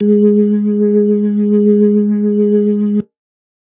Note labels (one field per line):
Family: organ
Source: electronic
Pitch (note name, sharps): G#3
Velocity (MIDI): 127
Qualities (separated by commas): dark